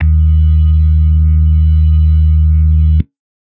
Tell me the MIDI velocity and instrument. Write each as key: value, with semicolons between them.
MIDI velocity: 50; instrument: electronic organ